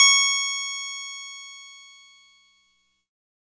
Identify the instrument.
electronic keyboard